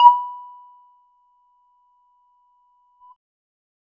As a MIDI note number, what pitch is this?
83